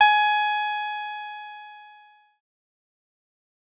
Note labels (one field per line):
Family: bass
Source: synthesizer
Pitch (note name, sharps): G#5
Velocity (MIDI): 127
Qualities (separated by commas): bright, distorted, fast decay